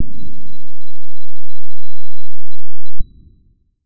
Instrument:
electronic guitar